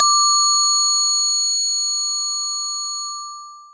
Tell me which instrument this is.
acoustic mallet percussion instrument